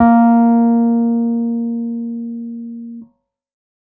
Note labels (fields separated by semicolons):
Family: keyboard; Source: electronic; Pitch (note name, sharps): A#3; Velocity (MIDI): 75; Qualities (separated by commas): dark